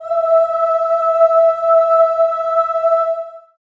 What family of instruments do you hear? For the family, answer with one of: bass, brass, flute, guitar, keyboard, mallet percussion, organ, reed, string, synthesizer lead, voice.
voice